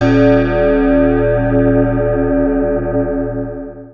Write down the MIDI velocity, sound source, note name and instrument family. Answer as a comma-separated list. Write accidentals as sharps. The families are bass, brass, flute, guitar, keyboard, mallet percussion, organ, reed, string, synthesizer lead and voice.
100, electronic, D#1, guitar